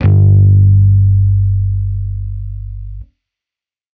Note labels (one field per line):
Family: bass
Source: electronic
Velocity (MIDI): 75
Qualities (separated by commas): distorted